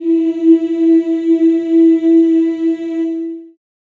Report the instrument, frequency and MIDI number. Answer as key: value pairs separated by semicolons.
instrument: acoustic voice; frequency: 329.6 Hz; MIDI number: 64